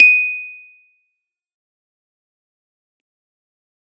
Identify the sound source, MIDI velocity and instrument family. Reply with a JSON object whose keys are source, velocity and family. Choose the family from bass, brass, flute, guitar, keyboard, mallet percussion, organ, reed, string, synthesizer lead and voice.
{"source": "electronic", "velocity": 100, "family": "keyboard"}